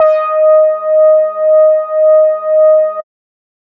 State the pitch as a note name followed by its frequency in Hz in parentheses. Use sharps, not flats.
D#5 (622.3 Hz)